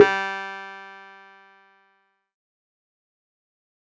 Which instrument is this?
electronic keyboard